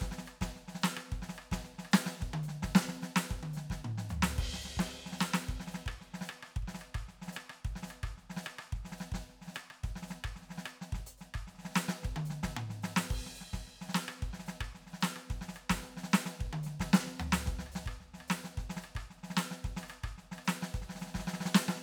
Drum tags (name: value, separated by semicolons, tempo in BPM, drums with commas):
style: Brazilian baião; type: beat; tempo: 110 BPM; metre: 4/4; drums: crash, ride, closed hi-hat, hi-hat pedal, snare, cross-stick, high tom, mid tom, floor tom, kick